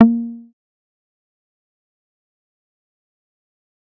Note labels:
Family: bass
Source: synthesizer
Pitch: A#3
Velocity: 100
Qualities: dark, fast decay, percussive

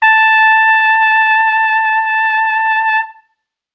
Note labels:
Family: brass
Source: acoustic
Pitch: A5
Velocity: 25

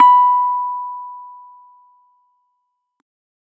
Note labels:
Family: keyboard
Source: electronic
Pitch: B5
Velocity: 50

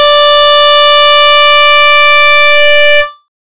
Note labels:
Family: bass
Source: synthesizer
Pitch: D5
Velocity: 75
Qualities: bright, distorted

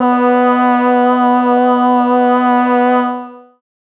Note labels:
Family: voice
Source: synthesizer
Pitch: B3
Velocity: 100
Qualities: long release

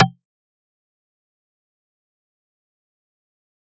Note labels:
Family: mallet percussion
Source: acoustic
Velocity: 127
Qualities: fast decay, percussive

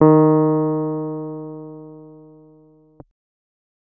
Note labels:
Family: keyboard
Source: electronic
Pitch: D#3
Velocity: 75

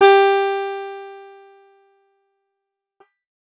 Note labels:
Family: guitar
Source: acoustic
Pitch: G4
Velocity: 127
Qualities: bright, distorted, fast decay

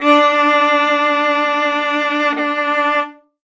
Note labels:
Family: string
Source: acoustic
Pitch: D4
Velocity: 127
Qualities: reverb

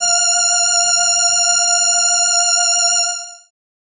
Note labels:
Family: keyboard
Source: synthesizer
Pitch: F5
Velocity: 127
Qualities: bright

